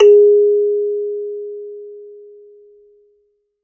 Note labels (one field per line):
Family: mallet percussion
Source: acoustic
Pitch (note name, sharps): G#4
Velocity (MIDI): 50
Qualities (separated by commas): reverb